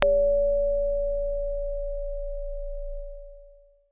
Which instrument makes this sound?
acoustic keyboard